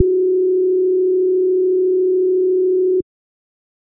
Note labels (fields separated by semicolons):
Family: bass; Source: synthesizer; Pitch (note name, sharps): F#4; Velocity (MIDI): 50; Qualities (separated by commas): dark